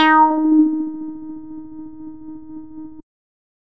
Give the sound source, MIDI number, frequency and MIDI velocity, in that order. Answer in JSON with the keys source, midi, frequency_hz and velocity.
{"source": "synthesizer", "midi": 63, "frequency_hz": 311.1, "velocity": 127}